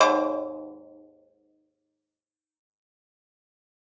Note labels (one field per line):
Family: guitar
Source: acoustic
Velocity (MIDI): 100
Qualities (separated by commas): fast decay